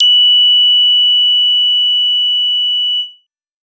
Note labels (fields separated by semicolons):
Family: bass; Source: synthesizer; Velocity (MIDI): 25; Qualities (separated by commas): bright, distorted